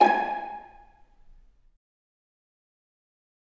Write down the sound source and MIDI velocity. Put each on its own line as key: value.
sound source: acoustic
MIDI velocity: 75